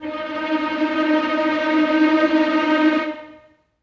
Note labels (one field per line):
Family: string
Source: acoustic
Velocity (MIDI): 50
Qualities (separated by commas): non-linear envelope, reverb